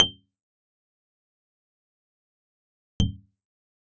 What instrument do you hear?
acoustic guitar